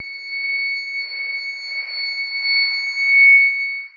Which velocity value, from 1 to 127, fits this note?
25